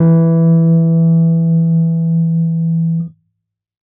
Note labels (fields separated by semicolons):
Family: keyboard; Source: electronic; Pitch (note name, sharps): E3; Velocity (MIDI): 75; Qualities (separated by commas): dark